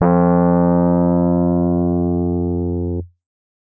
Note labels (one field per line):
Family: keyboard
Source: electronic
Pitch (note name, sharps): F2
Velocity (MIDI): 127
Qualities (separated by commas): distorted